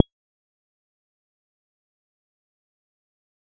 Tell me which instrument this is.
synthesizer bass